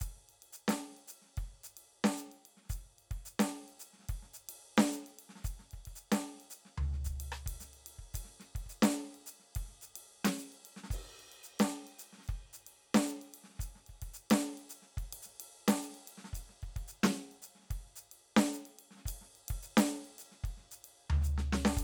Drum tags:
prog rock
beat
110 BPM
5/4
crash, ride, hi-hat pedal, snare, cross-stick, floor tom, kick

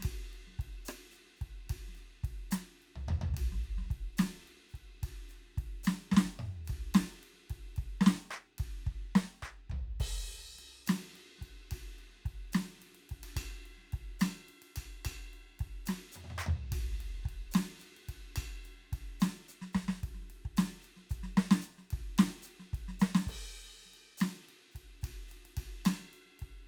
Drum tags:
blues shuffle
beat
72 BPM
4/4
crash, ride, ride bell, hi-hat pedal, percussion, snare, cross-stick, mid tom, floor tom, kick

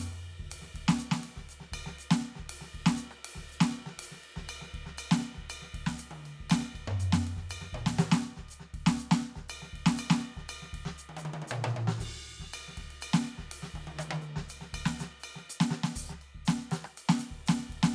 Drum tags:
songo
beat
120 BPM
4/4
crash, ride, ride bell, closed hi-hat, hi-hat pedal, snare, cross-stick, high tom, mid tom, floor tom, kick

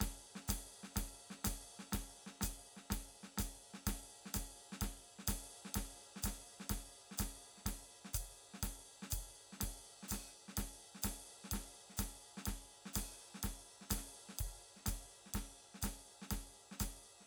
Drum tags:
rock shuffle
beat
125 BPM
4/4
ride, hi-hat pedal, snare, kick

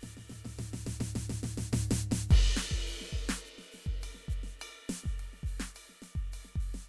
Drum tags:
Afro-Cuban
beat
105 BPM
4/4
ride, ride bell, hi-hat pedal, snare, floor tom, kick

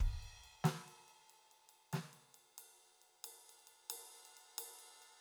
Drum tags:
jazz
beat
92 BPM
4/4
ride, snare, kick

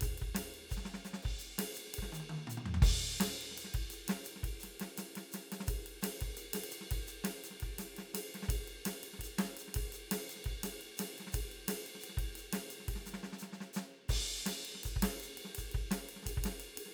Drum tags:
breakbeat
beat
170 BPM
4/4
ride, hi-hat pedal, snare, high tom, mid tom, floor tom, kick

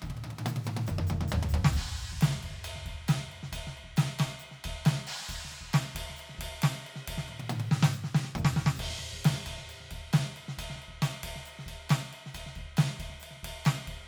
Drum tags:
rock
beat
136 BPM
4/4
crash, ride, ride bell, percussion, snare, cross-stick, high tom, mid tom, floor tom, kick

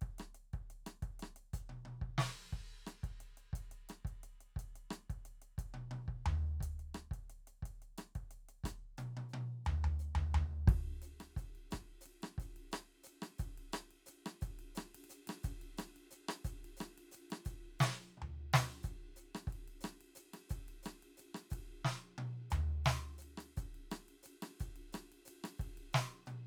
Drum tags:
chacarera
beat
118 BPM
4/4
crash, ride, closed hi-hat, hi-hat pedal, snare, cross-stick, high tom, floor tom, kick

